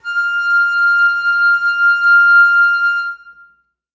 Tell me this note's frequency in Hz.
1397 Hz